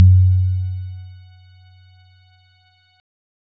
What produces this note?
electronic keyboard